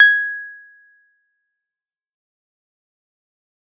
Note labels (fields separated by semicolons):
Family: keyboard; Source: electronic; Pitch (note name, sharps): G#6; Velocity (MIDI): 75; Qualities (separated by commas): fast decay, percussive